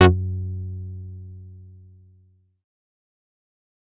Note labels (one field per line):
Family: bass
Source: synthesizer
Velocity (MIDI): 25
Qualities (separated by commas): distorted, fast decay